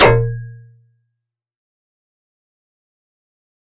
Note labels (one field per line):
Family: mallet percussion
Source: acoustic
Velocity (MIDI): 100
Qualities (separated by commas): fast decay, percussive